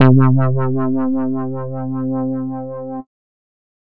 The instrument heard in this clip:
synthesizer bass